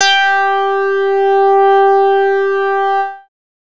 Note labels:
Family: bass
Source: synthesizer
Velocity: 25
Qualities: distorted

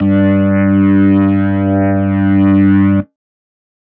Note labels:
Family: organ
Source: electronic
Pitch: G2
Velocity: 75

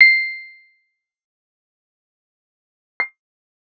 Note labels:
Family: guitar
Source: electronic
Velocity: 25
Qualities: fast decay, percussive

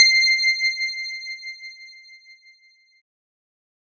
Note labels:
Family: keyboard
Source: electronic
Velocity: 50

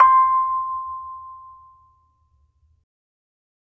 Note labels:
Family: mallet percussion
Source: acoustic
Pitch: C6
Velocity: 75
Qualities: reverb

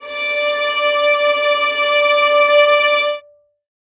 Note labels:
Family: string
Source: acoustic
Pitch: D5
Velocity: 75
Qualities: reverb

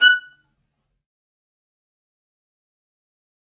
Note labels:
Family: string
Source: acoustic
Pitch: F#6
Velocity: 25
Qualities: fast decay, percussive, reverb

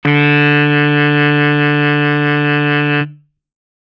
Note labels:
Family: reed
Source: acoustic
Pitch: D3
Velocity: 75

